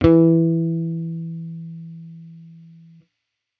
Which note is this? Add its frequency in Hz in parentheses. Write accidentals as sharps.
E3 (164.8 Hz)